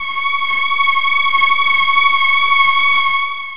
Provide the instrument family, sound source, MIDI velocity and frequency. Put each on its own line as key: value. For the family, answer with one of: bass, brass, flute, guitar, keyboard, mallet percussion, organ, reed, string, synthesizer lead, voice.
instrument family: voice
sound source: synthesizer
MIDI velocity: 50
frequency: 1109 Hz